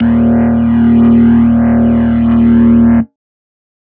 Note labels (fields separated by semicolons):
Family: organ; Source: electronic; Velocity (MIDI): 25